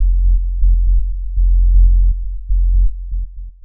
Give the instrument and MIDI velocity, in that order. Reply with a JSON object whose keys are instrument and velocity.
{"instrument": "synthesizer lead", "velocity": 50}